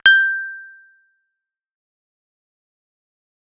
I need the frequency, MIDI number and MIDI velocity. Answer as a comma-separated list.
1568 Hz, 91, 127